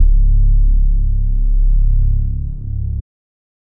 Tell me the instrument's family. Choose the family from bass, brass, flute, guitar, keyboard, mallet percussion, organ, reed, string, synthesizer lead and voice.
bass